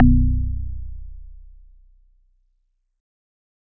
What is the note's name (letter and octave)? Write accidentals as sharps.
B0